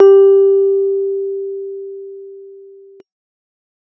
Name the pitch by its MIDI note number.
67